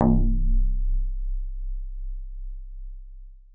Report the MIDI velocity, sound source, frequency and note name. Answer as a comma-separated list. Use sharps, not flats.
100, electronic, 32.7 Hz, C1